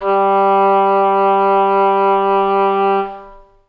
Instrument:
acoustic reed instrument